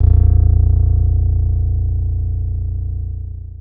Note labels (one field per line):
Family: guitar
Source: acoustic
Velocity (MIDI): 75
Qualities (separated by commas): dark, long release